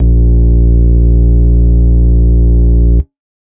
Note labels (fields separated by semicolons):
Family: organ; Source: electronic; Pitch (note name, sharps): A#1; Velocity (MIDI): 75